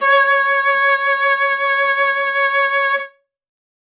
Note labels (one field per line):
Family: string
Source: acoustic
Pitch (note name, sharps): C#5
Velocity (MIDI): 127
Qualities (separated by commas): reverb